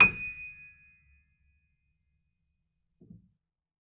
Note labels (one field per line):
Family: keyboard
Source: acoustic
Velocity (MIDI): 100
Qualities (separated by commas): percussive